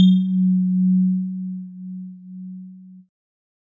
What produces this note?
electronic keyboard